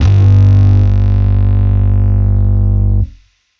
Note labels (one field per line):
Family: bass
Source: electronic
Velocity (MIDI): 100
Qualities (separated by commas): bright, distorted